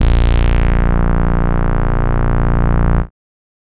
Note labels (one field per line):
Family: bass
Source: synthesizer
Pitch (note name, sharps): A#0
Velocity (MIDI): 127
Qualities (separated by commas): bright, distorted